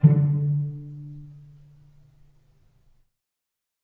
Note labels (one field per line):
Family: string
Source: acoustic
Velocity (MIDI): 25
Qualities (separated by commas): dark, reverb